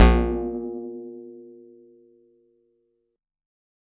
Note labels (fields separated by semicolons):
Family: guitar; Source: electronic; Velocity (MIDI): 75